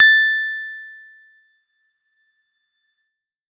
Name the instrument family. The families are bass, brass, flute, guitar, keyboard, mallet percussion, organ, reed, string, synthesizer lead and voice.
keyboard